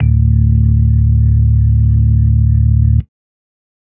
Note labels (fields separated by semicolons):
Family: organ; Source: electronic; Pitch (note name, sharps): D1; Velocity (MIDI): 100; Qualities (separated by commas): dark